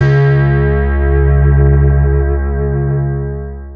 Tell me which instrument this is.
electronic guitar